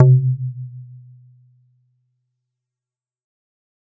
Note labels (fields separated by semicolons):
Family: mallet percussion; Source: acoustic; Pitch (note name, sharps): C3; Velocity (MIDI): 127; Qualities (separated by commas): fast decay